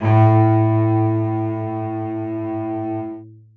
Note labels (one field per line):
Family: string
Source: acoustic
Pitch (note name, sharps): A2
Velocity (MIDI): 127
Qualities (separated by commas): reverb